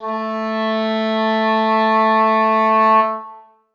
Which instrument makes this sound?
acoustic reed instrument